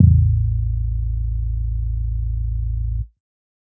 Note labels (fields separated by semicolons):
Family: bass; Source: synthesizer; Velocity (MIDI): 75; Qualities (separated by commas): dark